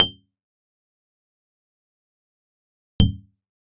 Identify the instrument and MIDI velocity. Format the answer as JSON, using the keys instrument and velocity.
{"instrument": "acoustic guitar", "velocity": 50}